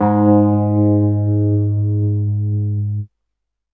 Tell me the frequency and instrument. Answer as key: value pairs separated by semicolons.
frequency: 103.8 Hz; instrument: electronic keyboard